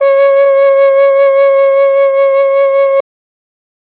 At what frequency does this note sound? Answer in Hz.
554.4 Hz